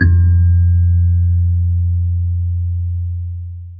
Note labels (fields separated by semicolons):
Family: mallet percussion; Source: acoustic; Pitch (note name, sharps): F2; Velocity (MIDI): 50; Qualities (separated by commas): dark, long release, reverb